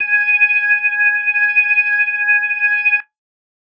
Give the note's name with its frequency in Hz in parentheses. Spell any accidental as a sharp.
G#5 (830.6 Hz)